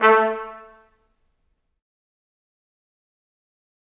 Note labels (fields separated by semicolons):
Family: brass; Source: acoustic; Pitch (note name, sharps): A3; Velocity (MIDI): 75; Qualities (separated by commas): fast decay, percussive, reverb